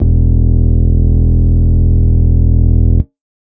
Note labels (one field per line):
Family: organ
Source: electronic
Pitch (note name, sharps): E1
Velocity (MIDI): 100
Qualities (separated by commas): distorted